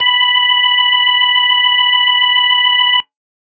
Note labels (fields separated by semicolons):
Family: organ; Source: electronic; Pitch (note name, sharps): B5; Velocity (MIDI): 75